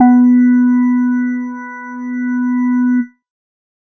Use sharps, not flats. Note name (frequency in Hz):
B3 (246.9 Hz)